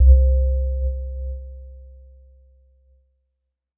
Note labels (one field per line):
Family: keyboard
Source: electronic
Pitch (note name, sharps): C2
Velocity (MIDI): 50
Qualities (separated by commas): dark